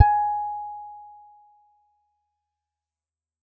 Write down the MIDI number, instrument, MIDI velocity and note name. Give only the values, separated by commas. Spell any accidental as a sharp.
80, acoustic guitar, 50, G#5